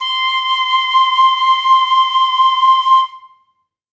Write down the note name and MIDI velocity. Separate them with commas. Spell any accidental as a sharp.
C6, 127